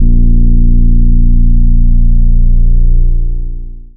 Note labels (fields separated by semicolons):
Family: bass; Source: synthesizer; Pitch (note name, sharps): A#0; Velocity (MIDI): 50; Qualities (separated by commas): long release